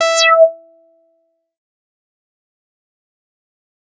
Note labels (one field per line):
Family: bass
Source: synthesizer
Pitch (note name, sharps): E5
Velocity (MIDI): 127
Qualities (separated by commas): bright, distorted, fast decay